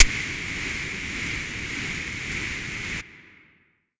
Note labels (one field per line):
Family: flute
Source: acoustic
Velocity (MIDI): 100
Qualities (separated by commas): distorted